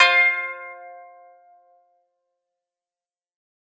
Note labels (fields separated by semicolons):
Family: guitar; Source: acoustic; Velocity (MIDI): 50; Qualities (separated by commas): fast decay